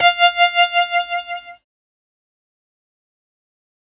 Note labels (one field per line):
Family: keyboard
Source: synthesizer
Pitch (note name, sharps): F5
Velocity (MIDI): 50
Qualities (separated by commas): bright, distorted, fast decay